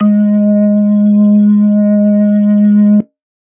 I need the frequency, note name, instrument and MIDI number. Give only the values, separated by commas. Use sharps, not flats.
207.7 Hz, G#3, electronic organ, 56